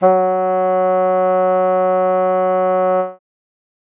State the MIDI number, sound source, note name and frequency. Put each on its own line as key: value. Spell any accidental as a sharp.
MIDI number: 54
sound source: acoustic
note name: F#3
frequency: 185 Hz